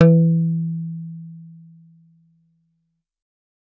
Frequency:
164.8 Hz